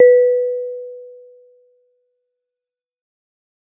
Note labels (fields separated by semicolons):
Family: mallet percussion; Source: acoustic; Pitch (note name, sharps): B4; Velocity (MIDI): 50; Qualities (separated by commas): dark, fast decay